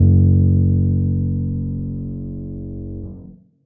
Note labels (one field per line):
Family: keyboard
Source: acoustic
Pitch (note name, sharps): F#1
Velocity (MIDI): 25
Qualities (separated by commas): dark, reverb